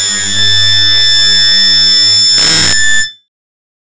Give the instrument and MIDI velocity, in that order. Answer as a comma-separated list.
synthesizer bass, 100